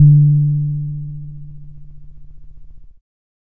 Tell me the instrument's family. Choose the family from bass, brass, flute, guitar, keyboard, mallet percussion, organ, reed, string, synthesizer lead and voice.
keyboard